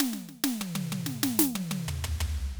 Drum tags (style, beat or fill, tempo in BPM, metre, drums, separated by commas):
funk rock, fill, 92 BPM, 4/4, snare, high tom, floor tom